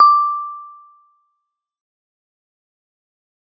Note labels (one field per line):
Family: mallet percussion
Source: acoustic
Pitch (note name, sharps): D6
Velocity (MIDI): 100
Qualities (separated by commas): fast decay, percussive